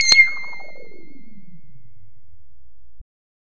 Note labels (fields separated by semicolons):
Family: bass; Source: synthesizer; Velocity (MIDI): 100; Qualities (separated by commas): distorted